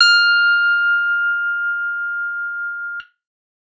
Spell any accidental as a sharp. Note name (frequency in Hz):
F6 (1397 Hz)